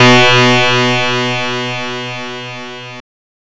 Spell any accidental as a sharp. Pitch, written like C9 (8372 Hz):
B2 (123.5 Hz)